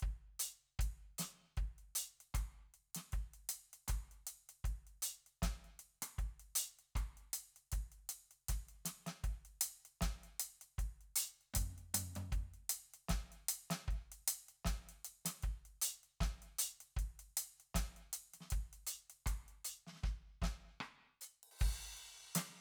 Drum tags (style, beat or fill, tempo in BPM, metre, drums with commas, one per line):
reggae
beat
78 BPM
4/4
crash, ride, closed hi-hat, hi-hat pedal, snare, cross-stick, high tom, kick